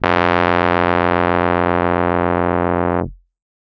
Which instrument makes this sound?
electronic keyboard